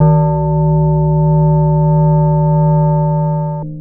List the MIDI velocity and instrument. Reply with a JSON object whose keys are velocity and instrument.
{"velocity": 127, "instrument": "synthesizer mallet percussion instrument"}